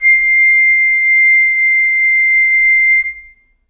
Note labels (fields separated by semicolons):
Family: flute; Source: acoustic; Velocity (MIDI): 25; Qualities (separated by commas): reverb